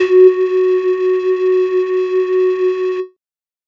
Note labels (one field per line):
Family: flute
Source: synthesizer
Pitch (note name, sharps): F#4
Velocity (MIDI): 100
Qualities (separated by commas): distorted